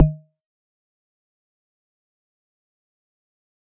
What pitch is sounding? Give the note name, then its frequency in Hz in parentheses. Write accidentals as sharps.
D#3 (155.6 Hz)